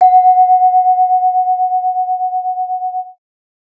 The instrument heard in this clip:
acoustic mallet percussion instrument